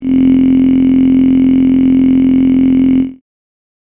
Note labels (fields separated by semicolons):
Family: voice; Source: synthesizer; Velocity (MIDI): 25; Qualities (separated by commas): bright